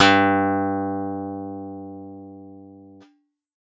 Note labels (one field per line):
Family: guitar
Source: synthesizer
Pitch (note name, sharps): G2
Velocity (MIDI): 50